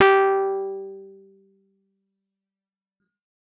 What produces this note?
electronic keyboard